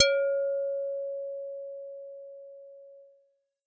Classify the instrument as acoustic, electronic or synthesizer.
synthesizer